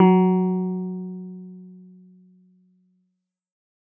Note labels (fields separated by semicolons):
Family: guitar; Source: synthesizer; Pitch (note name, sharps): F#3; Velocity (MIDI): 100; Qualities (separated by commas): dark